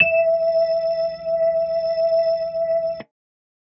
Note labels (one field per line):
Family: organ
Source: electronic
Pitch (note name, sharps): E5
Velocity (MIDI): 25